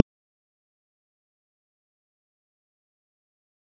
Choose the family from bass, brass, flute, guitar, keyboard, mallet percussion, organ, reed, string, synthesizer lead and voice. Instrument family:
mallet percussion